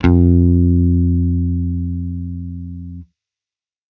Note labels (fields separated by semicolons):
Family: bass; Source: electronic; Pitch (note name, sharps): F2; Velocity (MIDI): 127; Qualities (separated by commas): distorted